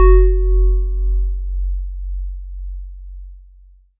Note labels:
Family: mallet percussion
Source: acoustic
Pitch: F#1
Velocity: 50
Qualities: long release

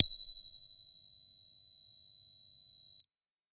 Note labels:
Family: bass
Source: synthesizer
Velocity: 100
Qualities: bright

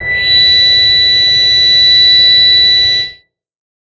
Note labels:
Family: bass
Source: synthesizer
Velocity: 127

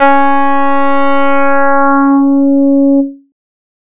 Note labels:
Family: bass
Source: synthesizer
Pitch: C#4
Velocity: 100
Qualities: distorted

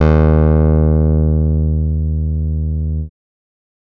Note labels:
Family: bass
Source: synthesizer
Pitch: D#2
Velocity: 75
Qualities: distorted

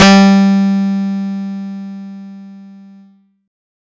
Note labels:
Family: guitar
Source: acoustic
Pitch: G3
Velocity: 127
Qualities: bright

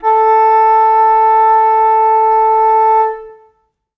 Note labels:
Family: flute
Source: acoustic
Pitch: A4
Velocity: 75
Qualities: long release, reverb

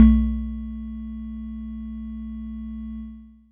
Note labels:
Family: mallet percussion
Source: acoustic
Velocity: 25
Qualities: distorted

